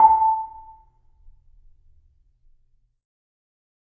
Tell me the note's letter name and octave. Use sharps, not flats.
A5